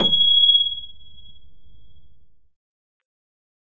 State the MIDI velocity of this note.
25